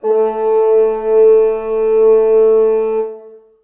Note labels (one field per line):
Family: reed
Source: acoustic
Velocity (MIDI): 75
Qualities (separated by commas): reverb